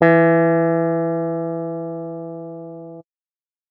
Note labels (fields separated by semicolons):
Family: keyboard; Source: electronic; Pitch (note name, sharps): E3; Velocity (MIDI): 75